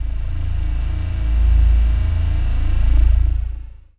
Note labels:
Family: voice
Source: synthesizer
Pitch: A0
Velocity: 50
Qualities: distorted, long release

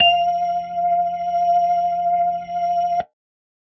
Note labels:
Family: organ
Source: electronic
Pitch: F5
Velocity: 127

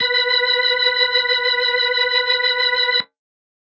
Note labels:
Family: organ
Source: electronic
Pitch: B4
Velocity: 75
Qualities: reverb

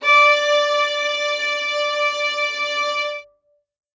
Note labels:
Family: string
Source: acoustic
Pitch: D5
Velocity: 127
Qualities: reverb

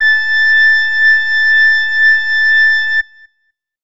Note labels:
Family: flute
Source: acoustic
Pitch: A6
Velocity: 25

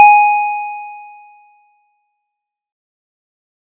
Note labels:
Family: keyboard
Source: electronic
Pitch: G#5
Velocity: 75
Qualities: distorted, fast decay

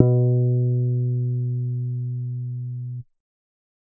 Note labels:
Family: bass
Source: synthesizer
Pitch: B2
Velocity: 100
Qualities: dark, reverb

